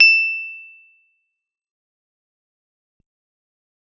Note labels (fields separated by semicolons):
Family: guitar; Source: electronic; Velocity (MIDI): 25; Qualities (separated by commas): bright, fast decay, percussive